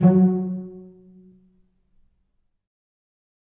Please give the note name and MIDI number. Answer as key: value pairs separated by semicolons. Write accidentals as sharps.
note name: F#3; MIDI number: 54